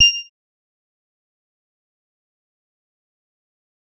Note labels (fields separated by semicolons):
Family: bass; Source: synthesizer; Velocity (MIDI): 75; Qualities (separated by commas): bright, distorted, fast decay, percussive